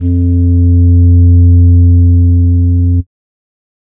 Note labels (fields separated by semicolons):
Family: flute; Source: synthesizer; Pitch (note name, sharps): F2; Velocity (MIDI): 50; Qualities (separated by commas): dark